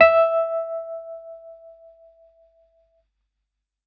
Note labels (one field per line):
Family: keyboard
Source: electronic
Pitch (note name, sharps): E5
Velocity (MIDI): 127